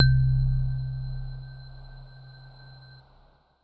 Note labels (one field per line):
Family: keyboard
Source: electronic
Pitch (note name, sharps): C1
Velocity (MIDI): 75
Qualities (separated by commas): dark